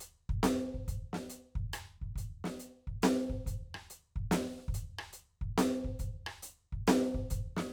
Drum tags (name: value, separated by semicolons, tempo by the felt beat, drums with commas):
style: rock; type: beat; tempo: 46.7 dotted-quarter beats per minute (140 eighth notes per minute); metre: 6/8; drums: closed hi-hat, snare, cross-stick, kick